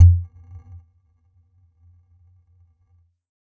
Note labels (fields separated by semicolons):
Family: mallet percussion; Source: electronic; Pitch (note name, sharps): F2; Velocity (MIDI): 25; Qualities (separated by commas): dark, non-linear envelope, percussive